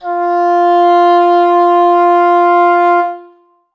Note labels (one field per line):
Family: reed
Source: acoustic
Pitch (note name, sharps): F4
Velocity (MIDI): 75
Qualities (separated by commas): reverb